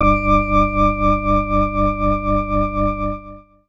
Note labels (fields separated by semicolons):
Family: organ; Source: electronic; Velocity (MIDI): 127; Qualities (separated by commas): distorted